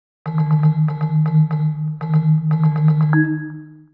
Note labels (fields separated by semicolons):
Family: mallet percussion; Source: synthesizer; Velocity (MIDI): 127; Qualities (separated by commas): dark, long release, multiphonic, percussive, tempo-synced